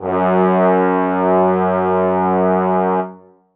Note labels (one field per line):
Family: brass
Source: acoustic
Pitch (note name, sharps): F#2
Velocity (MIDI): 75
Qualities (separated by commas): reverb